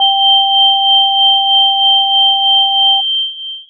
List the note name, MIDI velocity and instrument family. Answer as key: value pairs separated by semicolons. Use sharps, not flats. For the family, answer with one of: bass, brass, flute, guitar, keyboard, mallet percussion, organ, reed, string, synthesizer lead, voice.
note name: G5; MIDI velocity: 25; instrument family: mallet percussion